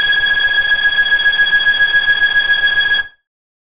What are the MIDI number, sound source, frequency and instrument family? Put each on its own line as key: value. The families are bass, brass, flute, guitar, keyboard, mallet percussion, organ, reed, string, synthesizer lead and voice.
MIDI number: 92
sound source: synthesizer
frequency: 1661 Hz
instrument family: bass